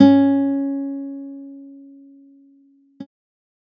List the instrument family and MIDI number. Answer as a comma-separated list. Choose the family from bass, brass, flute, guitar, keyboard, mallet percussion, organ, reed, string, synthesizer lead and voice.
guitar, 61